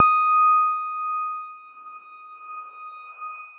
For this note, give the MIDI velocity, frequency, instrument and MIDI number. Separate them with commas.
100, 1245 Hz, electronic keyboard, 87